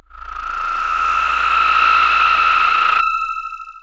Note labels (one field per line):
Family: voice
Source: synthesizer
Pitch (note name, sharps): A0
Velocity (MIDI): 75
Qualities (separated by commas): distorted, long release